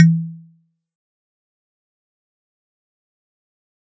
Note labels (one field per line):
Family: mallet percussion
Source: acoustic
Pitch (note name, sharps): E3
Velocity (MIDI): 75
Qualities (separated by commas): fast decay, percussive